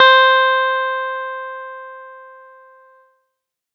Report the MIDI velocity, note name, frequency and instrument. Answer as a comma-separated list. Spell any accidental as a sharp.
25, C5, 523.3 Hz, electronic keyboard